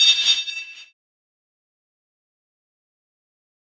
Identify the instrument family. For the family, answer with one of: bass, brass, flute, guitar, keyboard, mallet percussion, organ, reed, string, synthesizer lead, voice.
keyboard